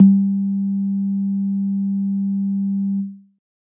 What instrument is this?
electronic keyboard